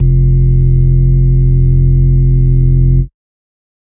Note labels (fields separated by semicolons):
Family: organ; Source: electronic; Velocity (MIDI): 127; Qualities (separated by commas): dark